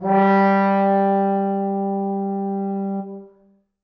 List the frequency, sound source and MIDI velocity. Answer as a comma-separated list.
196 Hz, acoustic, 100